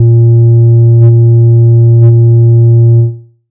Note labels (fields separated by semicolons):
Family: bass; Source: synthesizer; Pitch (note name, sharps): A#2; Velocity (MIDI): 127; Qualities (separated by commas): dark